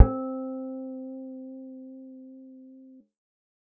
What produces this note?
synthesizer bass